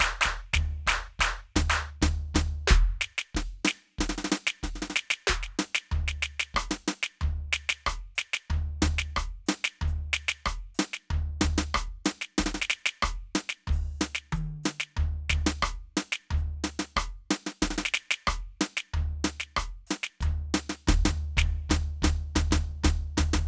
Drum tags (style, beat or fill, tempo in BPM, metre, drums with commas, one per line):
Brazilian
beat
92 BPM
4/4
hi-hat pedal, percussion, snare, cross-stick, high tom, floor tom, kick